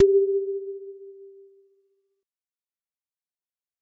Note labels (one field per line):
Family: mallet percussion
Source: acoustic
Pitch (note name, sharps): G4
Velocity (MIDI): 50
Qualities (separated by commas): dark, fast decay